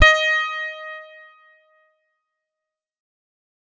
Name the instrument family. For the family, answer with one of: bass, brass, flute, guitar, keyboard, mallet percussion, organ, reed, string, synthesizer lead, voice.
guitar